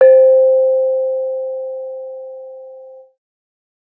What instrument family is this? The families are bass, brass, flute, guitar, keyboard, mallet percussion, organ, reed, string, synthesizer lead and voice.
mallet percussion